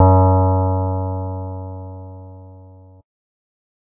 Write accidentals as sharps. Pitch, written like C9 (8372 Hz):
F#2 (92.5 Hz)